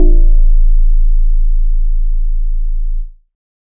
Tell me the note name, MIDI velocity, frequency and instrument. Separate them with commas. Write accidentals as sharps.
A0, 50, 27.5 Hz, synthesizer lead